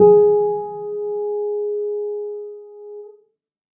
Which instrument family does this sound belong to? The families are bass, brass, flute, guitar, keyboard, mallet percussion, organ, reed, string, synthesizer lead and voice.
keyboard